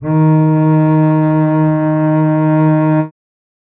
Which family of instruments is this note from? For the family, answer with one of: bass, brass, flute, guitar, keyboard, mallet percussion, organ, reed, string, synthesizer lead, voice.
string